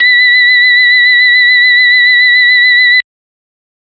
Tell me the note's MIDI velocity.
25